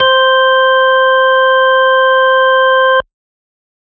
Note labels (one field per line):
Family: organ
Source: electronic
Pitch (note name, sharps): C5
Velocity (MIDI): 100